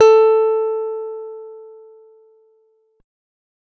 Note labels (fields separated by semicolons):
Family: guitar; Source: acoustic; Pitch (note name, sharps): A4; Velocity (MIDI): 75